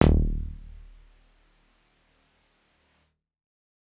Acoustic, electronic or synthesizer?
electronic